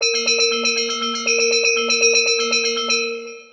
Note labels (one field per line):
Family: mallet percussion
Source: synthesizer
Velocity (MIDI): 100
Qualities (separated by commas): long release, multiphonic, tempo-synced